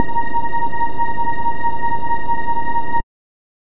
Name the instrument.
synthesizer bass